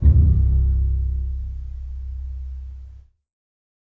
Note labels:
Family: string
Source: acoustic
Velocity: 50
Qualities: dark, reverb

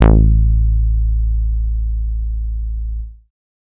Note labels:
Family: bass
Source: synthesizer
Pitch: A1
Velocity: 127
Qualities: distorted

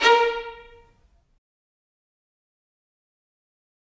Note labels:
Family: string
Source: acoustic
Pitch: A#4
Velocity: 25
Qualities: fast decay, percussive, reverb

